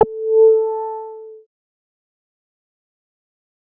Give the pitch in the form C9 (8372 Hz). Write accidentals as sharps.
A4 (440 Hz)